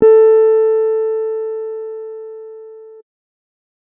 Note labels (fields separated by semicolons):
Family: keyboard; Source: electronic; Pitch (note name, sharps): A4; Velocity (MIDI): 25; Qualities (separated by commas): dark